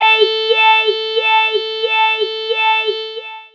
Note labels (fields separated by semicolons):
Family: voice; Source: synthesizer; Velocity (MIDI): 25; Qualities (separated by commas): long release, non-linear envelope, tempo-synced